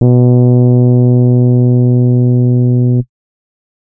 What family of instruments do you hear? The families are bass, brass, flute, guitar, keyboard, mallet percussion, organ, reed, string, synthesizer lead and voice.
keyboard